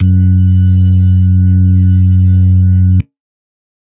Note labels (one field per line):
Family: organ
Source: electronic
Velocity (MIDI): 127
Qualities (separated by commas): dark